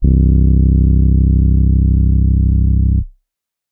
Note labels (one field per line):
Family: keyboard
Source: electronic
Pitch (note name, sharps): C1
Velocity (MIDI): 75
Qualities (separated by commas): dark